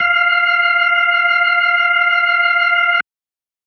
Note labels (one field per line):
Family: organ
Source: electronic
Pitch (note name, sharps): F5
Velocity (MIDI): 25